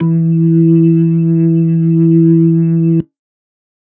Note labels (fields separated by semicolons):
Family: organ; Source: electronic; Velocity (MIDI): 25; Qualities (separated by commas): dark